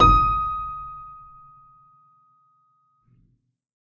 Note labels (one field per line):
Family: keyboard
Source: acoustic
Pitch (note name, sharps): D#6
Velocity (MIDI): 127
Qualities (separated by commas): reverb